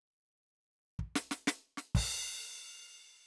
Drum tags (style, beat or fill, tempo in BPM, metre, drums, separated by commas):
jazz, beat, 120 BPM, 4/4, crash, snare, kick